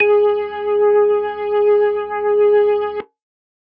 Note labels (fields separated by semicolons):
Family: organ; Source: electronic; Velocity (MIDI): 100